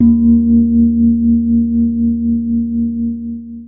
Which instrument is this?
electronic keyboard